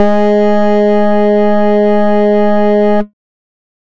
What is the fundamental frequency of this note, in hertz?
207.7 Hz